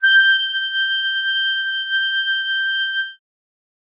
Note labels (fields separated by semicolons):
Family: reed; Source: acoustic; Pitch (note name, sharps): G6; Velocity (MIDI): 127